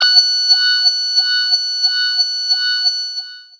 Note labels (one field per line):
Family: voice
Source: synthesizer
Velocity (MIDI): 75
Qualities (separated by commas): bright, long release, non-linear envelope, tempo-synced